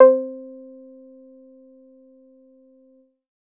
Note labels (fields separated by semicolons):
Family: bass; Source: synthesizer; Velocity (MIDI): 50; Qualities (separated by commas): dark, percussive